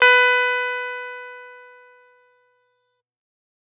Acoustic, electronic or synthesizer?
electronic